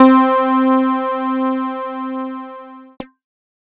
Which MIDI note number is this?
60